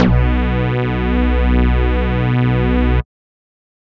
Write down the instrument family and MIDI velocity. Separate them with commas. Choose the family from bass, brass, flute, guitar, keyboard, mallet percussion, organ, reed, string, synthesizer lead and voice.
bass, 127